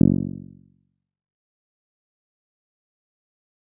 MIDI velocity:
127